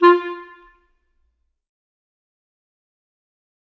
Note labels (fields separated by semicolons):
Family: reed; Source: acoustic; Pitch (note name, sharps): F4; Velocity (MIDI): 75; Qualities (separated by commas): fast decay, percussive, reverb